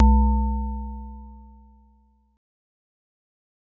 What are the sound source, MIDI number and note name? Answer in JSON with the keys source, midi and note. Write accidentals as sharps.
{"source": "acoustic", "midi": 35, "note": "B1"}